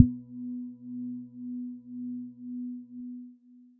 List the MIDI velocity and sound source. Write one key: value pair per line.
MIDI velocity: 25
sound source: electronic